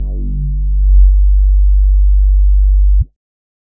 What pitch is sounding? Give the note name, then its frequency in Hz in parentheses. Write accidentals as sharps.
G1 (49 Hz)